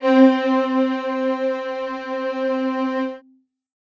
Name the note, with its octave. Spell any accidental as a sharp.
C4